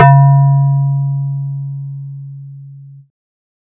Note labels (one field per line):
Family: bass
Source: synthesizer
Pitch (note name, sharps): C#3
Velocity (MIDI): 75